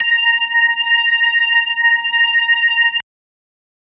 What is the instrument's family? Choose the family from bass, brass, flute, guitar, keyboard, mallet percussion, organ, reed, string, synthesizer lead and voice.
organ